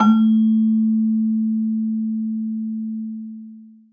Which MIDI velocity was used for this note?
75